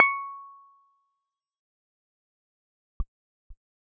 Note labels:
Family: keyboard; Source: electronic; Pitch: C#6; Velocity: 50; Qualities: fast decay

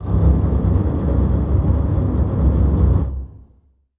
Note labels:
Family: string; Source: acoustic; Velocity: 127; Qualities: long release, non-linear envelope, reverb

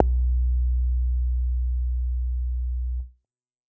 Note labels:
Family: bass; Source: synthesizer; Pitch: B1; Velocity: 75; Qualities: distorted

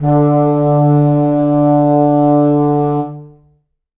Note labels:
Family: reed; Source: acoustic; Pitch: D3; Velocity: 50; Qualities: reverb

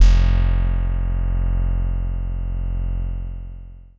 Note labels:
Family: guitar; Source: synthesizer; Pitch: F1; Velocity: 75; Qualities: long release

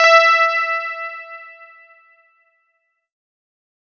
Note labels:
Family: guitar; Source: electronic; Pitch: E5; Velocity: 100

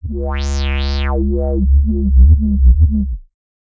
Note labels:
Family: bass; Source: synthesizer; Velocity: 75; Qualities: distorted, non-linear envelope

